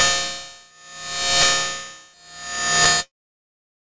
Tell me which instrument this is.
electronic guitar